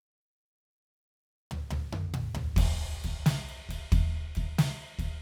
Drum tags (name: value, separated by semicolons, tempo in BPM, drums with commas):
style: rock; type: beat; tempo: 92 BPM; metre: 4/4; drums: crash, ride, snare, high tom, mid tom, floor tom, kick